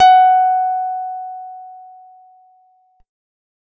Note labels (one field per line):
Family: guitar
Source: acoustic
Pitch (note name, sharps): F#5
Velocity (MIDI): 127